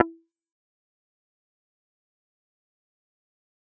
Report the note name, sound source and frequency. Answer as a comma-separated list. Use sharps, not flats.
E4, synthesizer, 329.6 Hz